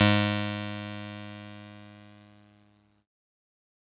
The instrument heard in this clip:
electronic keyboard